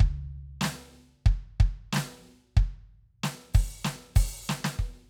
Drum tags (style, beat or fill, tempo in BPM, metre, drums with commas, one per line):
rock
beat
94 BPM
4/4
open hi-hat, hi-hat pedal, snare, kick